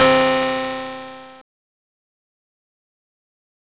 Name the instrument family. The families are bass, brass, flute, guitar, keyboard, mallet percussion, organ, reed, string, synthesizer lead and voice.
guitar